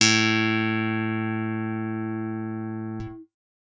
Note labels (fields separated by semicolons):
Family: guitar; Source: electronic; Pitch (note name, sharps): A2; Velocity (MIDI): 127; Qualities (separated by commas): reverb